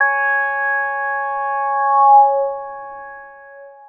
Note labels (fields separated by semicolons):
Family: synthesizer lead; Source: synthesizer; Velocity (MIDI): 25; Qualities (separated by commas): long release